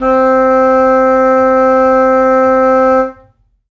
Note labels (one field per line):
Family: reed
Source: acoustic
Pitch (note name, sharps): C4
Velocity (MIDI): 25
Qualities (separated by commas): reverb